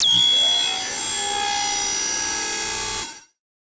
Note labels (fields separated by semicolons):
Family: synthesizer lead; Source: synthesizer; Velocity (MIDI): 75; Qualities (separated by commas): bright, distorted, multiphonic, non-linear envelope